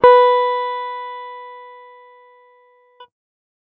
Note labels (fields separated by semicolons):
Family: guitar; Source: electronic; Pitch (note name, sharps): B4; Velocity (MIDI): 25